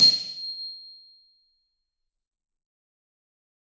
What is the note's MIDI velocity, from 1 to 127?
100